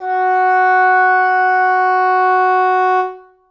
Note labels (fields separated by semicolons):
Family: reed; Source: acoustic; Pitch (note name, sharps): F#4; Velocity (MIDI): 25; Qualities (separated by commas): reverb